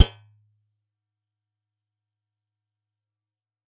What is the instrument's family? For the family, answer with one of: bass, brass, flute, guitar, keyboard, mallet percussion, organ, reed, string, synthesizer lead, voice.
guitar